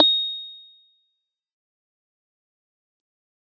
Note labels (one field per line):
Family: keyboard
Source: electronic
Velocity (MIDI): 100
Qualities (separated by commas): fast decay, percussive